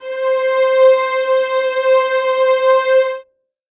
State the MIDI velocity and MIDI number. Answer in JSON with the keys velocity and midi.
{"velocity": 50, "midi": 72}